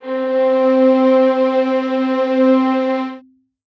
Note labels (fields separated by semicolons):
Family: string; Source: acoustic; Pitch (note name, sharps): C4; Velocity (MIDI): 25; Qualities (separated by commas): reverb